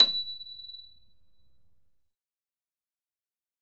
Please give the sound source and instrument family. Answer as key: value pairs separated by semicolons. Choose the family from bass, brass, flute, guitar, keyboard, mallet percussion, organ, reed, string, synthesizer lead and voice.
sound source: electronic; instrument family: keyboard